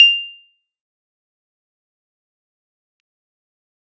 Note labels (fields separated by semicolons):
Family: keyboard; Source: electronic; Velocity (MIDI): 100; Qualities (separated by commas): bright, fast decay, percussive